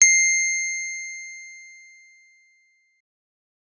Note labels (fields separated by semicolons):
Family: keyboard; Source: electronic; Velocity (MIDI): 50; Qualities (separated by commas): bright